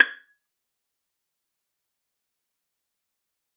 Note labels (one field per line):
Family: string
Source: acoustic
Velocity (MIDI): 50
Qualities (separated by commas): fast decay, percussive, reverb